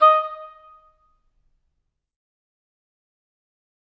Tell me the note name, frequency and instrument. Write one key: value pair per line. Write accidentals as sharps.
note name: D#5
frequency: 622.3 Hz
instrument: acoustic reed instrument